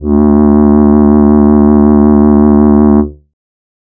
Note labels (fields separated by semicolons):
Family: voice; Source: synthesizer; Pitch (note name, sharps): D2; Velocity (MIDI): 127; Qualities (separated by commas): distorted